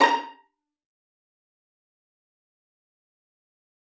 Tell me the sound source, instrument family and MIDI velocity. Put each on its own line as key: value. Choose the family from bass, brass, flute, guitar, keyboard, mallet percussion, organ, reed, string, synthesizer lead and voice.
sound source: acoustic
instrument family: string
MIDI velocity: 25